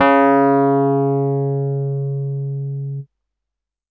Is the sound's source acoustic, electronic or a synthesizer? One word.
electronic